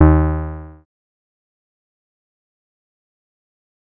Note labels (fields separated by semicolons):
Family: synthesizer lead; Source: synthesizer; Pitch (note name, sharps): D#2; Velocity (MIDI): 100; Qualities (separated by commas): distorted, fast decay